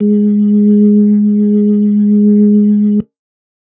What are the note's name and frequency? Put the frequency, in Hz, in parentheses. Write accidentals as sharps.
G#3 (207.7 Hz)